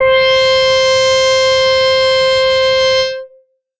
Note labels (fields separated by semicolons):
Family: bass; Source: synthesizer; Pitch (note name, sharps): C5; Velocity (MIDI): 100; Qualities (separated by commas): distorted